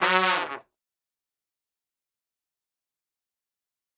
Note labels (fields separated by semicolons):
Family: brass; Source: acoustic; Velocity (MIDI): 50; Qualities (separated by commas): fast decay, reverb